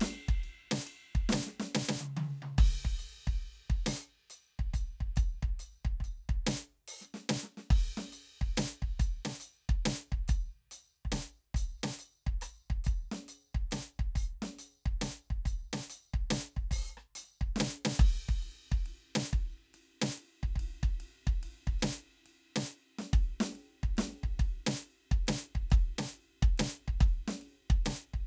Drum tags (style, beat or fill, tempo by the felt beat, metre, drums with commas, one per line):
rock
beat
46.7 dotted-quarter beats per minute (140 eighth notes per minute)
6/8
crash, ride, ride bell, closed hi-hat, hi-hat pedal, percussion, snare, cross-stick, high tom, kick